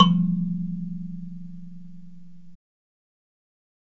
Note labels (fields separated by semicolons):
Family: mallet percussion; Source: acoustic; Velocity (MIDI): 50; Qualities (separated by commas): fast decay, reverb